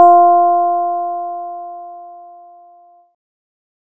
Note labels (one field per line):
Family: bass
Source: synthesizer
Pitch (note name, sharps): F4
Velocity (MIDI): 50